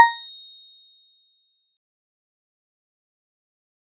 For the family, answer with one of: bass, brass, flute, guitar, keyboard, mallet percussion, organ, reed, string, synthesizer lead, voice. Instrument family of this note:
mallet percussion